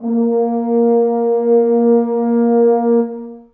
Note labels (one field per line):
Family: brass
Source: acoustic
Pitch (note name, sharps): A#3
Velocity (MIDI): 75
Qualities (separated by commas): dark, long release, reverb